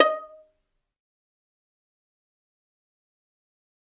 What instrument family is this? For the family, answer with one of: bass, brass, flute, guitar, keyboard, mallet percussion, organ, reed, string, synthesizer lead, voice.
string